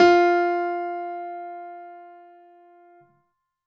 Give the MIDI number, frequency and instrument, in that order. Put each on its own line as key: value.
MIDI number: 65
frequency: 349.2 Hz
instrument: acoustic keyboard